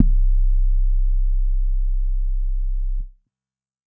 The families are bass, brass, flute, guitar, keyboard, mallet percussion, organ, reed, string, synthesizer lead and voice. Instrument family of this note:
bass